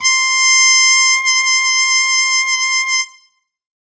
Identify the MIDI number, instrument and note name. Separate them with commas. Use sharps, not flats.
84, acoustic brass instrument, C6